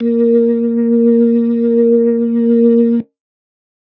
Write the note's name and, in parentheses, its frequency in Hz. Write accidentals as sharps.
A#3 (233.1 Hz)